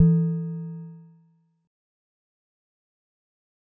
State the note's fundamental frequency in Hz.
164.8 Hz